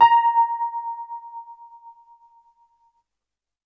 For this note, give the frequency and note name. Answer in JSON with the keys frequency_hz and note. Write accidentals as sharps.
{"frequency_hz": 932.3, "note": "A#5"}